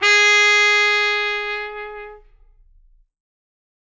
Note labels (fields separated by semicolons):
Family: brass; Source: acoustic; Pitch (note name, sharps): G#4; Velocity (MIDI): 100; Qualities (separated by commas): bright